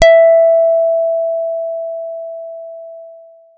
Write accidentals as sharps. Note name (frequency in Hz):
E5 (659.3 Hz)